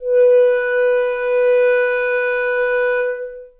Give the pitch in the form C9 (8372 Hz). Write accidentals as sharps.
B4 (493.9 Hz)